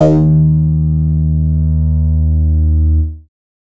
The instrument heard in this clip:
synthesizer bass